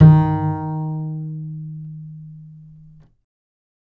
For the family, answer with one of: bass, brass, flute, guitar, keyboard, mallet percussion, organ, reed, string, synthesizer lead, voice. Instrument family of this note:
bass